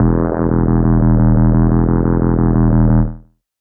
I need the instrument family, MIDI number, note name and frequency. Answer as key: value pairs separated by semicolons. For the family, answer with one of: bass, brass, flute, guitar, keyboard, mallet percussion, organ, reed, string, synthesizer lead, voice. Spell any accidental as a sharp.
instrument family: bass; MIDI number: 28; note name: E1; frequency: 41.2 Hz